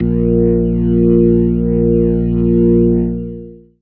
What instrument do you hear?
electronic organ